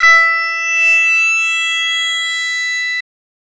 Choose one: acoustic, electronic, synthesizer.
synthesizer